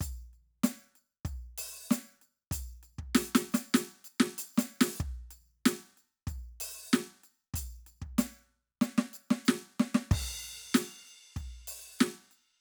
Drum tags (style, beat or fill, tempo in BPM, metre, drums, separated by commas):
funk, beat, 95 BPM, 4/4, crash, percussion, snare, kick